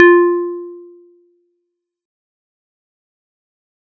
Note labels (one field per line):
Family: mallet percussion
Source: acoustic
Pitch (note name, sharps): F4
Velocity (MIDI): 127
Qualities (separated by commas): fast decay